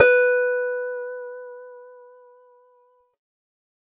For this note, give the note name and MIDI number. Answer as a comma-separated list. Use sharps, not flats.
B4, 71